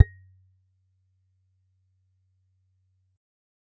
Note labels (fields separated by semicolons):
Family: guitar; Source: acoustic; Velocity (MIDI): 25; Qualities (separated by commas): percussive